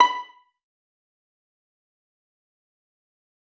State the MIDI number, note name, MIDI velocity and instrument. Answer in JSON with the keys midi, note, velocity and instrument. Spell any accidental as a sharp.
{"midi": 83, "note": "B5", "velocity": 127, "instrument": "acoustic string instrument"}